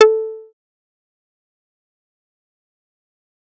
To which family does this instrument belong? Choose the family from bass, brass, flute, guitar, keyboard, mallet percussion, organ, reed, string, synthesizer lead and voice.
bass